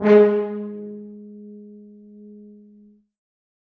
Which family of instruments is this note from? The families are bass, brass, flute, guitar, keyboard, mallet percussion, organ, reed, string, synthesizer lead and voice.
brass